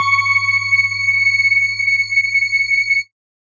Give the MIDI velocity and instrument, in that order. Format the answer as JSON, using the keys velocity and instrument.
{"velocity": 75, "instrument": "electronic mallet percussion instrument"}